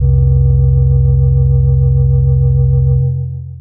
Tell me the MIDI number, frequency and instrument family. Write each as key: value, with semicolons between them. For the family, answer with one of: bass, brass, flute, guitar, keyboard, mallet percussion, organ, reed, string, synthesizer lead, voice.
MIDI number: 17; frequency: 21.83 Hz; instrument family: mallet percussion